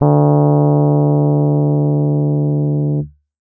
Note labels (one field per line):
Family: keyboard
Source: electronic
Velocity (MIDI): 127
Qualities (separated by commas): distorted